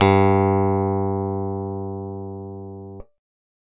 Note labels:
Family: keyboard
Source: electronic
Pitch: G2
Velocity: 50

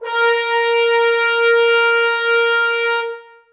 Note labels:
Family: brass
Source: acoustic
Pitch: A#4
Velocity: 127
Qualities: bright, reverb

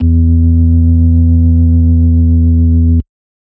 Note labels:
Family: organ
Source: electronic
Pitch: E2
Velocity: 127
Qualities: dark, distorted

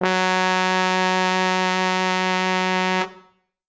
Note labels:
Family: brass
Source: acoustic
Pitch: F#3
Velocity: 127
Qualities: bright

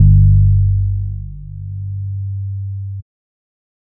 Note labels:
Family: bass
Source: synthesizer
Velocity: 50

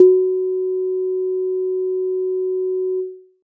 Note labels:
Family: keyboard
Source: electronic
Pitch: F#4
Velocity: 75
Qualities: dark

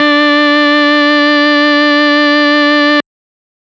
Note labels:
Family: organ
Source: electronic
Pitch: D4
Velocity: 127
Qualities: bright, distorted

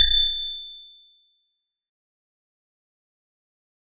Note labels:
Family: guitar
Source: acoustic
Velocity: 100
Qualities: bright, distorted, fast decay

